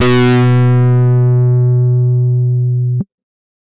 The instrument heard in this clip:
electronic guitar